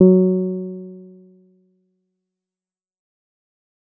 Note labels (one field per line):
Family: bass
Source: synthesizer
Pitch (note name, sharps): F#3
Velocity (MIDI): 50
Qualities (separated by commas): dark, fast decay